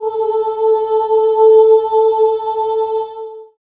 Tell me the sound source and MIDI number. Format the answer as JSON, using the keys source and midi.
{"source": "acoustic", "midi": 69}